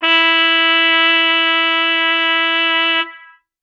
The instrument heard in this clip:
acoustic brass instrument